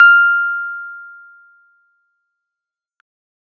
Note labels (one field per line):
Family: keyboard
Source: electronic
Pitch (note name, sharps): F6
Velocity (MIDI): 25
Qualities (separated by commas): fast decay